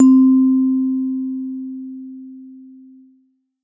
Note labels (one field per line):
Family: mallet percussion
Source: acoustic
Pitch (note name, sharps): C4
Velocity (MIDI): 50